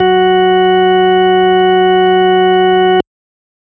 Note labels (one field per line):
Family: organ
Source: electronic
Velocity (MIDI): 25